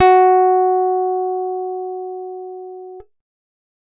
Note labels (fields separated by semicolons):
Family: guitar; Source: acoustic; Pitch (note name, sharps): F#4; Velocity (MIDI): 50